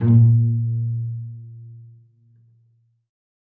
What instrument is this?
acoustic string instrument